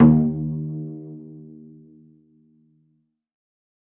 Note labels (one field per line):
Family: string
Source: acoustic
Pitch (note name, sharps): D#2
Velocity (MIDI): 127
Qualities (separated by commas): dark, reverb